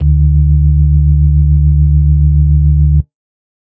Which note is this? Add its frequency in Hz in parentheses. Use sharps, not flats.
D2 (73.42 Hz)